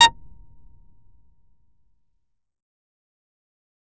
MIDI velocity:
75